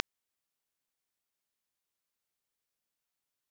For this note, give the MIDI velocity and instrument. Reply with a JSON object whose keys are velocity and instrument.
{"velocity": 25, "instrument": "synthesizer voice"}